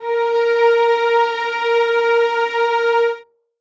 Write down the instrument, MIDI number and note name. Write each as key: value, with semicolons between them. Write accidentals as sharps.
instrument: acoustic string instrument; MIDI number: 70; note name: A#4